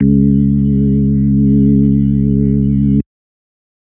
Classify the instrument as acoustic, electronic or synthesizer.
electronic